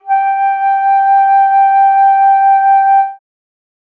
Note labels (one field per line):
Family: flute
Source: acoustic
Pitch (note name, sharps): G5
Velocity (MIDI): 75